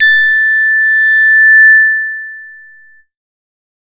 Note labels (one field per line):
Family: bass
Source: synthesizer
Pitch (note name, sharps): A6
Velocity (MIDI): 75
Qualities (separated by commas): distorted